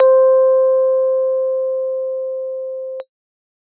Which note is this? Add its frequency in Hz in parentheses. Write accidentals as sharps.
C5 (523.3 Hz)